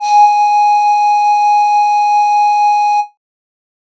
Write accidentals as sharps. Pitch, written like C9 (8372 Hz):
G#5 (830.6 Hz)